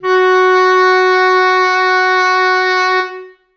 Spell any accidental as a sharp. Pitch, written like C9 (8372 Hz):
F#4 (370 Hz)